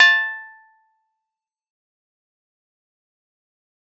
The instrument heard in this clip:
electronic keyboard